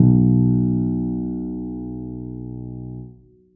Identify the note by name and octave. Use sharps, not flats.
B1